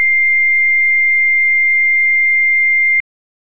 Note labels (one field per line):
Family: organ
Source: electronic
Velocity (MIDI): 75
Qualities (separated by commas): bright